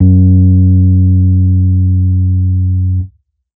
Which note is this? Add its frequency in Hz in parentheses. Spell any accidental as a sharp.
F#2 (92.5 Hz)